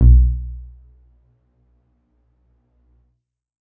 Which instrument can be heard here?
electronic keyboard